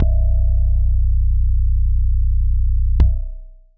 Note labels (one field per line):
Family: keyboard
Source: electronic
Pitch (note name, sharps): B0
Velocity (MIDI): 75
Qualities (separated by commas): long release